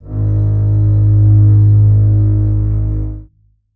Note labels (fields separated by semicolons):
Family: string; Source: acoustic; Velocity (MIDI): 75; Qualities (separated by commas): reverb